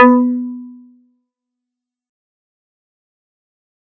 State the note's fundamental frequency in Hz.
246.9 Hz